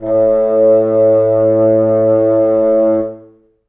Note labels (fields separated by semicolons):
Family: reed; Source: acoustic; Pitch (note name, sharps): A2; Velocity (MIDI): 25; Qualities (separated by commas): reverb